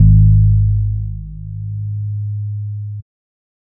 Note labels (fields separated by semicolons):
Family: bass; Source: synthesizer; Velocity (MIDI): 100